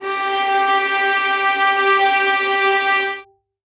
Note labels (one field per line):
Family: string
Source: acoustic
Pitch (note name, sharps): G4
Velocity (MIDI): 25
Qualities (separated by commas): reverb